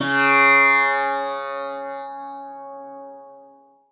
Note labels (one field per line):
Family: guitar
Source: acoustic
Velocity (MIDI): 50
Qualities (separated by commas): bright, long release, multiphonic, reverb